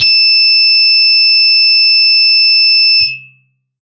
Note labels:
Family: guitar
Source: electronic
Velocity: 50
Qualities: bright, distorted

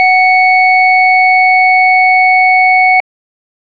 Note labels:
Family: organ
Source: electronic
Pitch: F#5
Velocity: 75

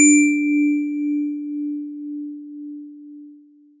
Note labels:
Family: mallet percussion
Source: acoustic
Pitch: D4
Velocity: 127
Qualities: bright

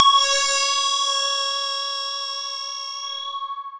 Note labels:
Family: mallet percussion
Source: electronic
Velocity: 75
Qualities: bright, distorted, long release, non-linear envelope

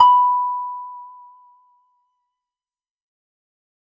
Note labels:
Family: guitar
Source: acoustic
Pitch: B5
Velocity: 127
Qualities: fast decay

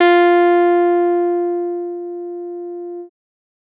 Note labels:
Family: bass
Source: synthesizer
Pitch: F4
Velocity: 100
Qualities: distorted

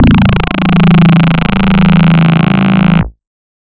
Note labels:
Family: bass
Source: synthesizer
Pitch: A0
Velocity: 100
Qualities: bright, distorted

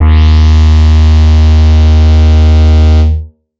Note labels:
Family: bass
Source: synthesizer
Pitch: D#2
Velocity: 50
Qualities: distorted

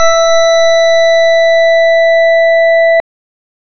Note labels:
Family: organ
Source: electronic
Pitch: E5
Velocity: 127

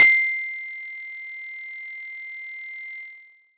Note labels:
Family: mallet percussion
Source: acoustic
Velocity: 127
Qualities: bright, distorted

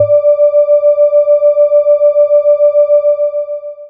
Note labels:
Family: bass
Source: synthesizer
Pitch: D5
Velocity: 50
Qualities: long release

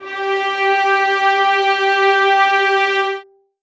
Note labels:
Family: string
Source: acoustic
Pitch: G4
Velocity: 50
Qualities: reverb

